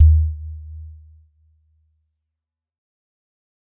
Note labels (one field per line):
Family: mallet percussion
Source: acoustic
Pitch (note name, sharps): D#2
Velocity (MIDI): 50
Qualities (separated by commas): dark, fast decay, percussive